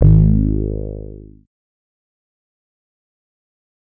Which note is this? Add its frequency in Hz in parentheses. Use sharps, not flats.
G#1 (51.91 Hz)